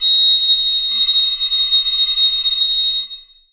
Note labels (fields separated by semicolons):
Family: reed; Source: acoustic; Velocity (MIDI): 50; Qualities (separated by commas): bright, reverb